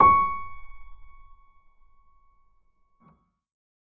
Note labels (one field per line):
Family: keyboard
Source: acoustic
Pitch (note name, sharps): C#6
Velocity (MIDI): 25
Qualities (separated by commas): reverb